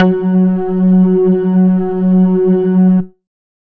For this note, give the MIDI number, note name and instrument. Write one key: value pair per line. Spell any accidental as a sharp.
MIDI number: 54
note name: F#3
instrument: synthesizer bass